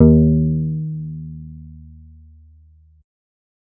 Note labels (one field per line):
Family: bass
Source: synthesizer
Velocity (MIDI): 25